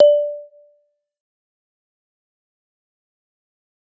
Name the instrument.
acoustic mallet percussion instrument